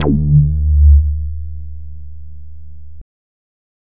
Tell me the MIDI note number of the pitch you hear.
38